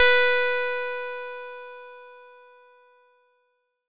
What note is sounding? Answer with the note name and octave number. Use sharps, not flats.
B4